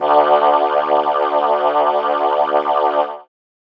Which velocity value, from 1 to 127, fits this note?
75